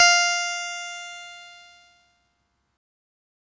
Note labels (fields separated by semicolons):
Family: keyboard; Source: electronic; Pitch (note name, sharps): F5; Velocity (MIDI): 50; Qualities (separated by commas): bright, distorted